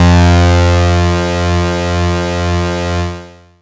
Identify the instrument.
synthesizer bass